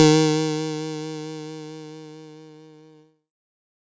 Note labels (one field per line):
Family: keyboard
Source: electronic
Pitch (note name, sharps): D#3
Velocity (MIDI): 25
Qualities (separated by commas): bright